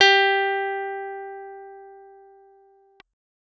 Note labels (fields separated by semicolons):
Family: keyboard; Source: electronic; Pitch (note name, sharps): G4; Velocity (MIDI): 100